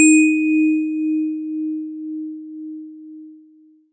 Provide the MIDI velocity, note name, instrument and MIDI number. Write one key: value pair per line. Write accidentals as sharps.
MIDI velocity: 127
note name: D#4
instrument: acoustic mallet percussion instrument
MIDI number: 63